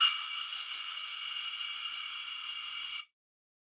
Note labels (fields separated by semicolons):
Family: flute; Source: acoustic; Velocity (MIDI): 127; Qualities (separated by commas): bright